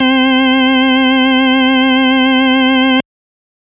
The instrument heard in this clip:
electronic organ